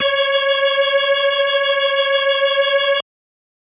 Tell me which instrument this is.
electronic organ